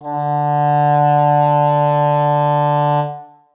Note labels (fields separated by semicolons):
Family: reed; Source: acoustic; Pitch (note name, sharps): D3; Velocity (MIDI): 75; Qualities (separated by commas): reverb